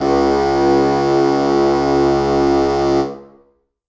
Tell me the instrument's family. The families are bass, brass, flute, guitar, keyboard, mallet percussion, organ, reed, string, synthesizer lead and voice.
reed